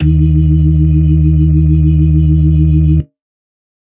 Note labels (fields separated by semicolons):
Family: organ; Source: electronic; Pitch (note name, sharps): D#2; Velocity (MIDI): 127; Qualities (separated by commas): dark